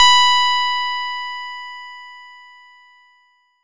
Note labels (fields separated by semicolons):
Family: bass; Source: synthesizer; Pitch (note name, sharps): B5; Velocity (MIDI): 127; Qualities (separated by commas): bright, distorted